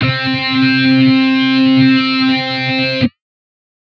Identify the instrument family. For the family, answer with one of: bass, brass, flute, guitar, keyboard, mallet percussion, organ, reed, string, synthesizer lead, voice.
guitar